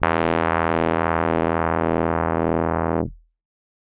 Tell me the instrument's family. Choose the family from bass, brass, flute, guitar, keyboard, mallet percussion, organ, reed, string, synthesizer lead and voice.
keyboard